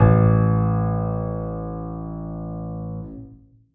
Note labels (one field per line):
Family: keyboard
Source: acoustic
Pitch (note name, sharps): A1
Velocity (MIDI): 100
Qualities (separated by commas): reverb